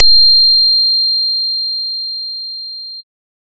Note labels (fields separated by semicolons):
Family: bass; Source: synthesizer; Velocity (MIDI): 75; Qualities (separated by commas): bright, distorted